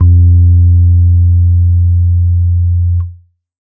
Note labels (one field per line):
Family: keyboard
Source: electronic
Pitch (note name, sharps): F2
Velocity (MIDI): 25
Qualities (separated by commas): dark